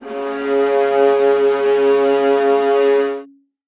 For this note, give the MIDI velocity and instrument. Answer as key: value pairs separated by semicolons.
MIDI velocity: 75; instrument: acoustic string instrument